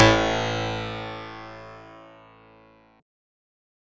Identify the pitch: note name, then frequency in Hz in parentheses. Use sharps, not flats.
A1 (55 Hz)